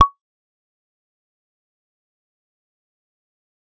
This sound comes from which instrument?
synthesizer bass